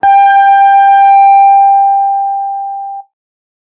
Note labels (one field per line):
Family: guitar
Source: electronic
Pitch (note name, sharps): G5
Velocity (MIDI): 127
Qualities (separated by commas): distorted, non-linear envelope